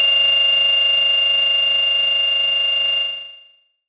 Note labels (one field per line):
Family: bass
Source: synthesizer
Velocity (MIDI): 127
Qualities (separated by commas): bright, distorted, long release